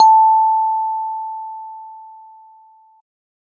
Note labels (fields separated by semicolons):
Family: keyboard; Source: electronic; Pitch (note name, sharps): A5; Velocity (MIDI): 75